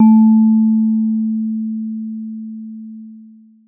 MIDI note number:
57